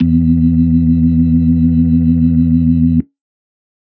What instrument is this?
electronic organ